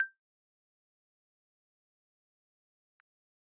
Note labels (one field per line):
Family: keyboard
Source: electronic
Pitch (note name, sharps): G6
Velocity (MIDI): 25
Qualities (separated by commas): fast decay, percussive